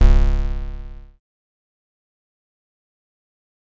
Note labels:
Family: bass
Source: synthesizer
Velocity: 50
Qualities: bright, distorted, fast decay

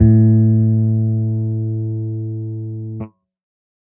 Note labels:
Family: bass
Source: electronic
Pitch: A2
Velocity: 25

